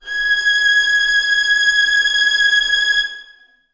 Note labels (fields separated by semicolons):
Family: string; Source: acoustic; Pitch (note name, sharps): G#6; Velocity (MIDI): 75; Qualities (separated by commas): bright, reverb